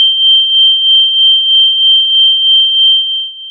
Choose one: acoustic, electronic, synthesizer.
synthesizer